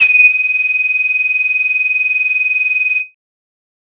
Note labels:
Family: flute; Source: synthesizer; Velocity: 127; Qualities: bright, distorted

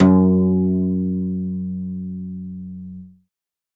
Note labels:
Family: guitar; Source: acoustic; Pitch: F#2; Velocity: 127; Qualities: reverb

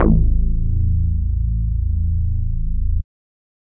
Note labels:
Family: bass; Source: synthesizer; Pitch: A0; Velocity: 127

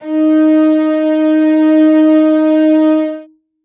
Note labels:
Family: string; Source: acoustic; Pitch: D#4; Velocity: 100; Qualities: reverb

